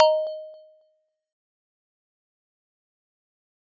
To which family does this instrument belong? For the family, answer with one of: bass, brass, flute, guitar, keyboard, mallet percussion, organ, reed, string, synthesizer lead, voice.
mallet percussion